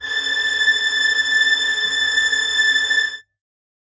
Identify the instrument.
acoustic string instrument